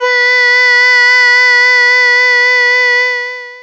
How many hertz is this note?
493.9 Hz